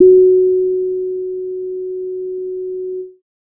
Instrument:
synthesizer bass